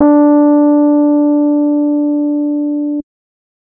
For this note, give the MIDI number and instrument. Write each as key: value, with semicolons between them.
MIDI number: 62; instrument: electronic keyboard